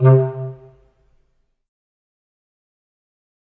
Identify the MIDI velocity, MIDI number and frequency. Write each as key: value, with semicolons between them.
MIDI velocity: 25; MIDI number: 48; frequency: 130.8 Hz